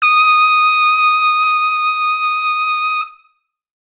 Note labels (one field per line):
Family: brass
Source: acoustic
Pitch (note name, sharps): D#6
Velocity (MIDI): 50